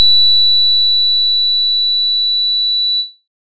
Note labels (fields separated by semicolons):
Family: keyboard; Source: electronic; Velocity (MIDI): 127; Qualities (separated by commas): bright